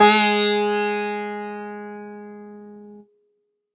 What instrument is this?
acoustic guitar